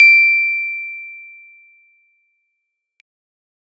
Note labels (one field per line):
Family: keyboard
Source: electronic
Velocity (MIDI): 75